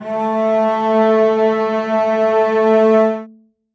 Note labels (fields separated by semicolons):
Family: string; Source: acoustic; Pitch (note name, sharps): A3; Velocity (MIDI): 50; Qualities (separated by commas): reverb